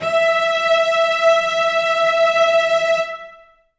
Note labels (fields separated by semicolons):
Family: string; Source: acoustic; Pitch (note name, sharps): E5; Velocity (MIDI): 100; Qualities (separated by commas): reverb